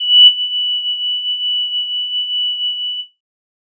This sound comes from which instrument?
synthesizer flute